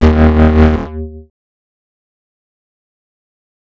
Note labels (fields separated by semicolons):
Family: bass; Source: synthesizer; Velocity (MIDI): 100; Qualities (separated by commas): distorted, fast decay, multiphonic